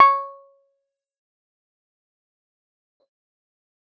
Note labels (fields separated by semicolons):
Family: keyboard; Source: electronic; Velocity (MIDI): 75; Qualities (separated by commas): fast decay, percussive